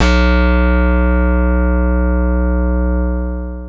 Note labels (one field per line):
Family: keyboard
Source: electronic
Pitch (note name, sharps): B1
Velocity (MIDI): 75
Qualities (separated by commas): bright, long release